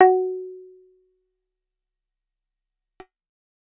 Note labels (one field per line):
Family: guitar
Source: acoustic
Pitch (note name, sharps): F#4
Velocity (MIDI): 50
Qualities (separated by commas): fast decay, percussive